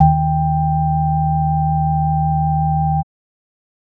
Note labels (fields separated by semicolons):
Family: organ; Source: electronic; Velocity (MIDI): 50; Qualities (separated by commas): multiphonic